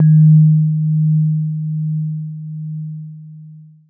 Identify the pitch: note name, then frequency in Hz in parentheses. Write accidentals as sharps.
D#3 (155.6 Hz)